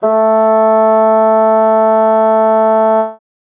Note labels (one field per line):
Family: reed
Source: acoustic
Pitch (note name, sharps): A3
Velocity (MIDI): 100